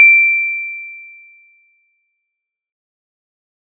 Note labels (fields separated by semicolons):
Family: keyboard; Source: electronic; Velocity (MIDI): 75; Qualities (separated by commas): bright, distorted, fast decay